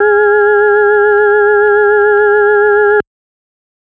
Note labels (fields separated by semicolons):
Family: organ; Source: electronic; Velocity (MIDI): 100; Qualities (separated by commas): multiphonic